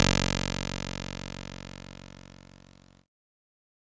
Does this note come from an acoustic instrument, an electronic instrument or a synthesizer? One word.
electronic